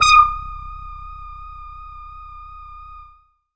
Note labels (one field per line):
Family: bass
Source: synthesizer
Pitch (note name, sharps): D#6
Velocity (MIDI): 50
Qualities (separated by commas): tempo-synced